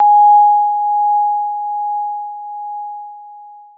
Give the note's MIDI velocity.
127